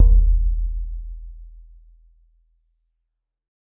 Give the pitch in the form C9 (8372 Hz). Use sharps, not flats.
E1 (41.2 Hz)